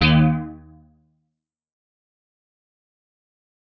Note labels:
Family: guitar; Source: electronic; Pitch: D#2; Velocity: 75; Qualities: fast decay, percussive

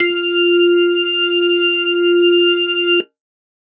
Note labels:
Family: organ; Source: electronic; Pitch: F4; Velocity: 25

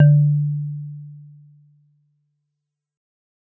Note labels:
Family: mallet percussion; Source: acoustic; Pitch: D3; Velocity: 25; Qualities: fast decay

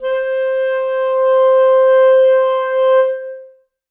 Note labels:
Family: reed; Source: acoustic; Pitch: C5; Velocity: 75; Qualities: long release, reverb

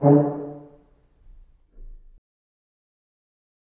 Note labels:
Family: brass; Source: acoustic; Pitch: D3; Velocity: 25; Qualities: dark, fast decay, percussive, reverb

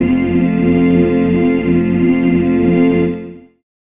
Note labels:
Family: organ; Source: electronic; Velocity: 75; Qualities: long release, reverb

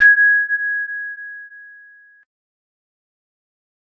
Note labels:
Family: mallet percussion; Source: acoustic; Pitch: G#6; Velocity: 25; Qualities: bright, fast decay, non-linear envelope

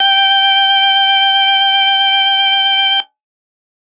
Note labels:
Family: organ; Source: electronic; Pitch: G5; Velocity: 100; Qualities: bright, distorted

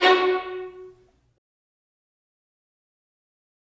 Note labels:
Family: string; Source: acoustic; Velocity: 50; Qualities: fast decay, reverb

